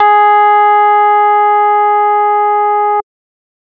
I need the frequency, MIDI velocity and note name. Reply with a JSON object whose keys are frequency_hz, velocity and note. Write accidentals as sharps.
{"frequency_hz": 415.3, "velocity": 127, "note": "G#4"}